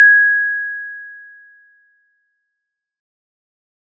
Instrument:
acoustic mallet percussion instrument